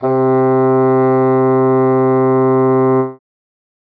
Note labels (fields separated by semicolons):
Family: reed; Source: acoustic; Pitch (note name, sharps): C3; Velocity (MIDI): 75